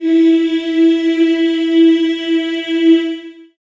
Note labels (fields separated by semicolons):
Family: voice; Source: acoustic; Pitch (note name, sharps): E4; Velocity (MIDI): 100; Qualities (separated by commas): long release, reverb